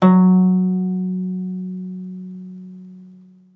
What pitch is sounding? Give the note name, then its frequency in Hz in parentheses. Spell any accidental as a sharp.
F#3 (185 Hz)